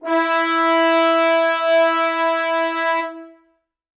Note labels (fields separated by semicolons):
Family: brass; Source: acoustic; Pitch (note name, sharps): E4; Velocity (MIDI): 127; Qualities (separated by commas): bright, reverb